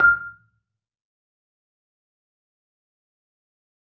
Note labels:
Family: mallet percussion; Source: acoustic; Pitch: F6; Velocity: 25; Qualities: fast decay, percussive, reverb

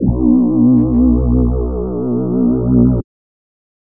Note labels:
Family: voice; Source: synthesizer; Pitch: B1; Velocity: 127

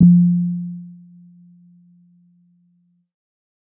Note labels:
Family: keyboard; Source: electronic; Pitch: F3; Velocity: 100; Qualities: dark

